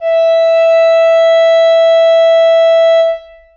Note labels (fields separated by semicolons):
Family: reed; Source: acoustic; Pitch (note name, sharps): E5; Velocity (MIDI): 75; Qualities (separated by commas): long release, reverb